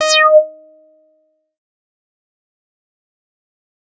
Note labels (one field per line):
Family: bass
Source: synthesizer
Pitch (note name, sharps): D#5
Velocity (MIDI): 100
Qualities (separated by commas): bright, distorted, fast decay